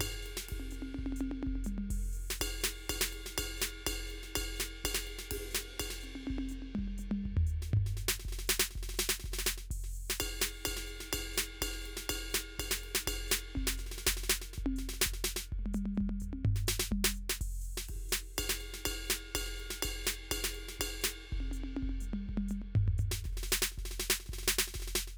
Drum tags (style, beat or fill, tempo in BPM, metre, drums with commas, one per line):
calypso
beat
124 BPM
4/4
crash, ride, ride bell, hi-hat pedal, snare, high tom, mid tom, floor tom, kick